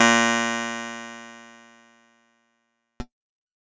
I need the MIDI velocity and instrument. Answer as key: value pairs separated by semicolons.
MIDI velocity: 25; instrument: electronic keyboard